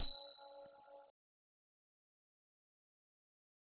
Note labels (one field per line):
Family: guitar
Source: electronic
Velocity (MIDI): 127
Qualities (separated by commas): bright, fast decay, percussive, reverb